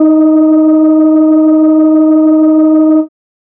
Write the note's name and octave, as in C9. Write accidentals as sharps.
D#4